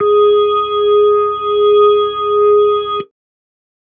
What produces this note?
electronic keyboard